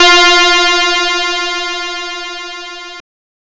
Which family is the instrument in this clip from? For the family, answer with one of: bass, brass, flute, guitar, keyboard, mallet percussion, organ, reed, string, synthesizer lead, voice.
guitar